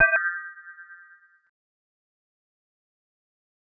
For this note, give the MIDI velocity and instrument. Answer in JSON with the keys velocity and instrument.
{"velocity": 75, "instrument": "synthesizer mallet percussion instrument"}